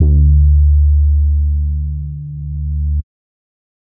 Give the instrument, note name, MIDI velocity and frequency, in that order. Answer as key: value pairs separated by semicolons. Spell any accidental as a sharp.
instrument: synthesizer bass; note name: D2; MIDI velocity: 127; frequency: 73.42 Hz